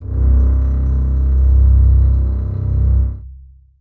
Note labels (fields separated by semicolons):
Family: string; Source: acoustic; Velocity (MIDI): 75; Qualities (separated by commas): long release, reverb